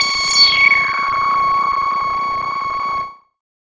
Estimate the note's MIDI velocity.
50